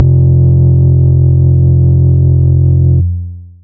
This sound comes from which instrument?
synthesizer bass